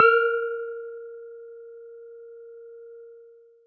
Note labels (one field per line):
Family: mallet percussion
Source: acoustic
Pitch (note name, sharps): A#4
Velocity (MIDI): 100